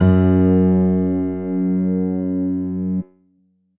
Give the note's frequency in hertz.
92.5 Hz